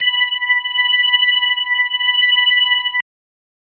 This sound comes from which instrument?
electronic organ